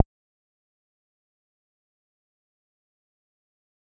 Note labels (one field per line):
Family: bass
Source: synthesizer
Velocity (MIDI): 100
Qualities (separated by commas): fast decay, percussive